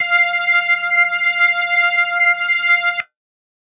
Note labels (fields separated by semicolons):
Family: organ; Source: electronic; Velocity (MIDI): 25